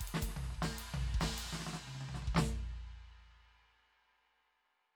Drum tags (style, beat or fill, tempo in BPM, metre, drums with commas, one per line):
fast jazz
beat
290 BPM
4/4
ride, hi-hat pedal, snare, high tom, floor tom, kick